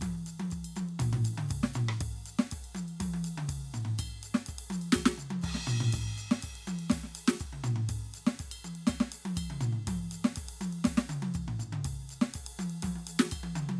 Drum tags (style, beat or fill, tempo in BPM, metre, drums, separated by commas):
Latin, beat, 122 BPM, 4/4, ride, ride bell, percussion, snare, high tom, mid tom, floor tom, kick